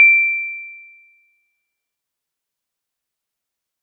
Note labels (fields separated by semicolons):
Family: mallet percussion; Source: acoustic; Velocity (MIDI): 100; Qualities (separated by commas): fast decay